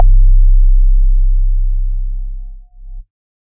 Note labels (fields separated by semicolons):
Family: organ; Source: electronic; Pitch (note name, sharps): C1; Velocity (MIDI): 50; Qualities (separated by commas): dark